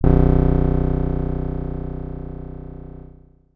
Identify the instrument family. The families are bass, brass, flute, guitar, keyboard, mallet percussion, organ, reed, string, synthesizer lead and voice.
guitar